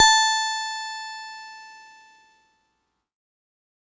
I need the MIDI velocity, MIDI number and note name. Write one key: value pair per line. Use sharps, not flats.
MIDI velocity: 127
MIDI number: 81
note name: A5